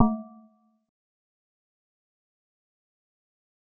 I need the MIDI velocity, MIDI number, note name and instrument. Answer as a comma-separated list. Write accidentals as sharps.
25, 57, A3, synthesizer mallet percussion instrument